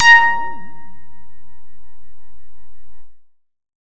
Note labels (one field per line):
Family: bass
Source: synthesizer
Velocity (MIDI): 50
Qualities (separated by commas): distorted